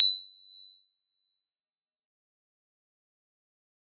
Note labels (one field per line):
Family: mallet percussion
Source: acoustic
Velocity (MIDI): 100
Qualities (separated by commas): bright, fast decay, non-linear envelope, percussive